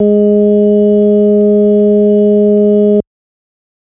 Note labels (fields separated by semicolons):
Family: organ; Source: electronic; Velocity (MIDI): 50